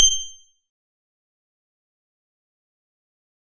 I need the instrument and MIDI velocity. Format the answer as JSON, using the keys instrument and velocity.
{"instrument": "acoustic guitar", "velocity": 25}